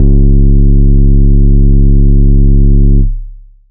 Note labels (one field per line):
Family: bass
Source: synthesizer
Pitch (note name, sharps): C#1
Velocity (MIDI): 50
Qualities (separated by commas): long release